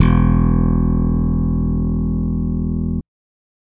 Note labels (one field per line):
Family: bass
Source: electronic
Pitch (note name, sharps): E1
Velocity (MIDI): 75